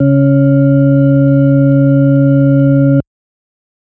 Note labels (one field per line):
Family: organ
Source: electronic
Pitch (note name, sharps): C#3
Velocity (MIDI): 25